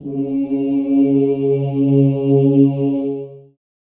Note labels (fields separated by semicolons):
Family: voice; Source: acoustic; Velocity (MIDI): 50; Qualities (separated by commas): long release, reverb